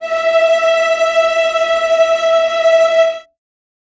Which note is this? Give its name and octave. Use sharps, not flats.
E5